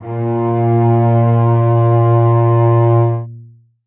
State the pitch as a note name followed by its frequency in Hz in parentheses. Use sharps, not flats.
A#2 (116.5 Hz)